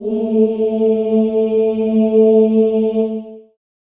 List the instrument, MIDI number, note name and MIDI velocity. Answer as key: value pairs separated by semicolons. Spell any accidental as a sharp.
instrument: acoustic voice; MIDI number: 57; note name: A3; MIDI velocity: 75